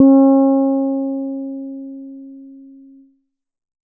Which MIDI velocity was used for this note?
100